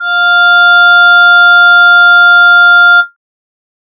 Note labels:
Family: voice; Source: synthesizer; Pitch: F5; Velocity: 75

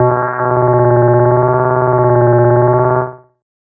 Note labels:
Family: bass; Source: synthesizer; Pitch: B2; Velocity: 75; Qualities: distorted, tempo-synced

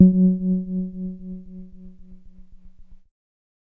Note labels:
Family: keyboard; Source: electronic; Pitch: F#3; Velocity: 127; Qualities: dark

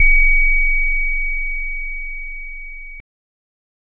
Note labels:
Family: guitar; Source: synthesizer; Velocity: 100; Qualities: bright, distorted

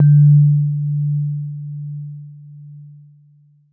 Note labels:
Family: keyboard; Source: electronic; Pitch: D3; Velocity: 75; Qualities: dark

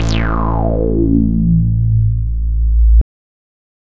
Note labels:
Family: bass; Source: synthesizer; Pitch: A1; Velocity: 100; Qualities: bright, distorted

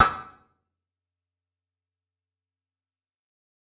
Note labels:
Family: guitar; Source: electronic; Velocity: 100; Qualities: fast decay, percussive, reverb

